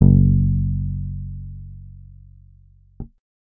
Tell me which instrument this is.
synthesizer bass